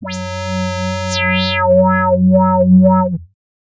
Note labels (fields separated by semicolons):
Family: bass; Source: synthesizer; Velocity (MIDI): 100; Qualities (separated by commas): distorted, non-linear envelope